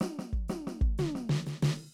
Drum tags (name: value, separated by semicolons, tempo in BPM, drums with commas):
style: Afro-Cuban bembé; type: fill; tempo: 122 BPM; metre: 4/4; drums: open hi-hat, hi-hat pedal, snare, floor tom, kick